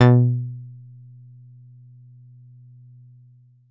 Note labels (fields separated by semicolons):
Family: guitar; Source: synthesizer; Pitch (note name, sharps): B2; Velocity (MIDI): 50